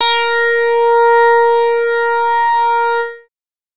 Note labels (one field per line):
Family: bass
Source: synthesizer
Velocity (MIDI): 50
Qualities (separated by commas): distorted